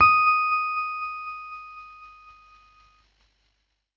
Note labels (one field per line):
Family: keyboard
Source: electronic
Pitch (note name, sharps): D#6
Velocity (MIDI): 50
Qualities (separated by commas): distorted, tempo-synced